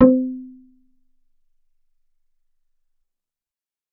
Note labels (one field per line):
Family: bass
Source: synthesizer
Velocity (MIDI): 25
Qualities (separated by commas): dark, percussive, reverb